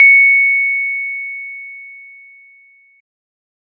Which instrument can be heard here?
electronic organ